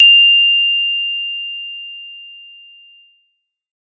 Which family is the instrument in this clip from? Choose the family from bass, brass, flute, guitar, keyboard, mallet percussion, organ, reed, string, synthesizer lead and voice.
mallet percussion